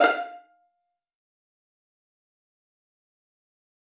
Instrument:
acoustic string instrument